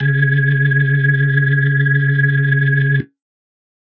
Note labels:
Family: organ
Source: electronic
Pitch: C#3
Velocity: 75

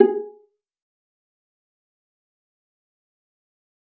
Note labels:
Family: string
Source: acoustic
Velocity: 25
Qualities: fast decay, percussive, reverb

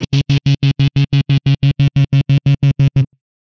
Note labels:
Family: guitar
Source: electronic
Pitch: C#3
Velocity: 100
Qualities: bright, distorted, tempo-synced

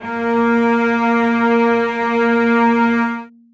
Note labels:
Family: string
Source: acoustic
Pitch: A#3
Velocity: 100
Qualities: reverb

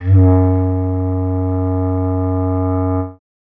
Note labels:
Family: reed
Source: acoustic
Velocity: 50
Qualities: dark

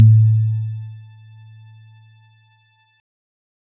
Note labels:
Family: keyboard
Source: electronic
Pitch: A2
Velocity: 127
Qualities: dark

